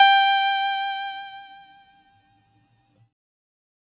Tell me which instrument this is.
synthesizer keyboard